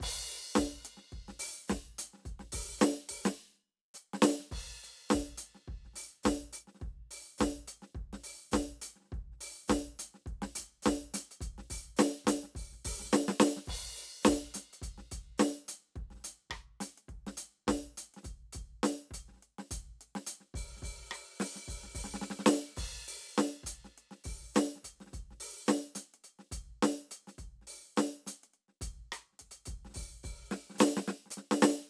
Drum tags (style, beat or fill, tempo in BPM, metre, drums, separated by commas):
soul, beat, 105 BPM, 4/4, crash, closed hi-hat, open hi-hat, hi-hat pedal, snare, cross-stick, kick